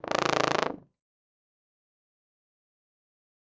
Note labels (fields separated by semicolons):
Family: brass; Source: acoustic; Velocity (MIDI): 75; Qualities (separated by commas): bright, fast decay, reverb